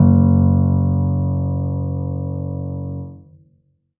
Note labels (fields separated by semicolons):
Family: keyboard; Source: acoustic; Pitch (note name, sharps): F#1; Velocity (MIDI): 75; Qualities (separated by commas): reverb